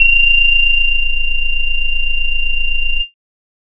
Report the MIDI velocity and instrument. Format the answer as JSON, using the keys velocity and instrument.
{"velocity": 75, "instrument": "synthesizer bass"}